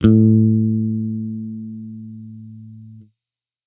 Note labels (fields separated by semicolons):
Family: bass; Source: electronic; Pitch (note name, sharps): A2; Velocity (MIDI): 75